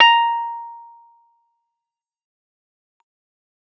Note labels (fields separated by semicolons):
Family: keyboard; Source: electronic; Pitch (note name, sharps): A#5; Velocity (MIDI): 127; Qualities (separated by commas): fast decay